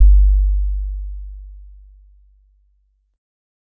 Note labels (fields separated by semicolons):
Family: mallet percussion; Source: acoustic; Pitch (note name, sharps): G1; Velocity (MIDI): 25; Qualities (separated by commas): dark, non-linear envelope